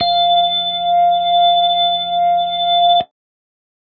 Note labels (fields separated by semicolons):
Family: organ; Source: electronic; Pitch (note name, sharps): F5; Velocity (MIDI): 25